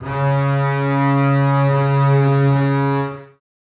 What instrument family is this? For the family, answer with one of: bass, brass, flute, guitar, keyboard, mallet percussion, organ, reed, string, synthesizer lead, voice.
string